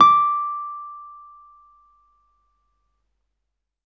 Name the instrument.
electronic keyboard